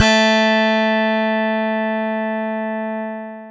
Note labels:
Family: keyboard; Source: electronic; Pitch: A3; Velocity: 127; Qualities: bright, long release

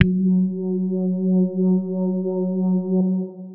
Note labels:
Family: guitar; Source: electronic; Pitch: F#3; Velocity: 25; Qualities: dark, distorted, long release

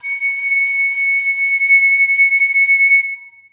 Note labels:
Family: flute; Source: acoustic; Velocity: 50; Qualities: reverb

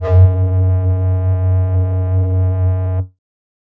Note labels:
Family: flute; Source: synthesizer; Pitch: F#2; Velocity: 50; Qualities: distorted

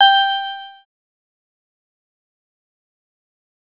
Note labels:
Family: synthesizer lead; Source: synthesizer; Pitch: G5; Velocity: 100; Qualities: bright, distorted, fast decay

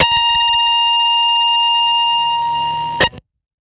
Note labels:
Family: guitar; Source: electronic; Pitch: A#5; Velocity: 100; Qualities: distorted

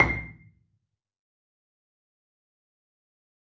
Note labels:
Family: mallet percussion; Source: acoustic; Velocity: 50; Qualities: fast decay, percussive, reverb

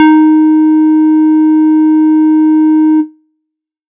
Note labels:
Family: bass; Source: synthesizer; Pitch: D#4; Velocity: 75

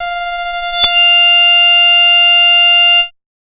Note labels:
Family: bass; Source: synthesizer; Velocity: 127; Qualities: bright, distorted, multiphonic

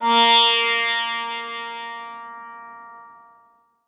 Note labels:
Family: guitar; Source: acoustic; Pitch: A#3; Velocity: 50; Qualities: bright, reverb

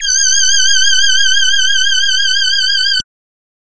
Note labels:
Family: voice; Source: synthesizer; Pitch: G6; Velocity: 127

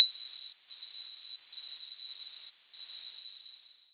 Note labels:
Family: mallet percussion; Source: acoustic; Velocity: 75; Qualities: bright, long release, multiphonic

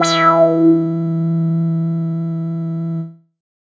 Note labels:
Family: bass; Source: synthesizer; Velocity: 50; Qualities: distorted, non-linear envelope

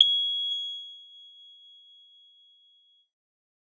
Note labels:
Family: keyboard; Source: electronic; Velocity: 50; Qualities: bright

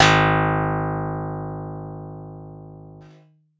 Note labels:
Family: guitar; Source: synthesizer; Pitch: G#1; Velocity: 75

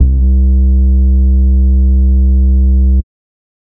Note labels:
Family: bass; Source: synthesizer; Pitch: C2; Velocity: 50; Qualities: dark, distorted, tempo-synced

